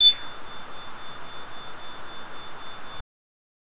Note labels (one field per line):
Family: bass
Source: synthesizer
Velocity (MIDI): 100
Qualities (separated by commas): bright, distorted